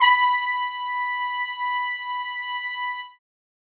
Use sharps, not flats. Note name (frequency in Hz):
B5 (987.8 Hz)